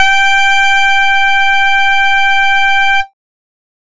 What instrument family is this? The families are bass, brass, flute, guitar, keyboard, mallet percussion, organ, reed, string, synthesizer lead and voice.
bass